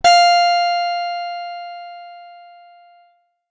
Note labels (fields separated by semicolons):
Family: guitar; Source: acoustic; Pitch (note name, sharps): F5; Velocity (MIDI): 127; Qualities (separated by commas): bright, distorted